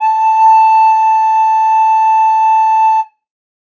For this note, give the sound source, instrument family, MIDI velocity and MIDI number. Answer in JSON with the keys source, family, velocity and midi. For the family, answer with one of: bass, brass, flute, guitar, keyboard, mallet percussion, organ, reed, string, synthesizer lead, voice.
{"source": "acoustic", "family": "flute", "velocity": 75, "midi": 81}